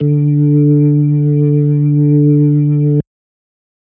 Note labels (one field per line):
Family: organ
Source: electronic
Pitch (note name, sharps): D3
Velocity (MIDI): 50